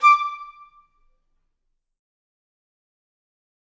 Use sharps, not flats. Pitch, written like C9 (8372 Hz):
D6 (1175 Hz)